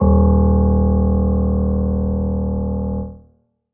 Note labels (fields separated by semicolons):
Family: keyboard; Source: acoustic; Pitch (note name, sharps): D#1; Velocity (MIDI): 25; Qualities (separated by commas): reverb